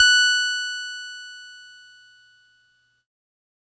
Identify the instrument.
electronic keyboard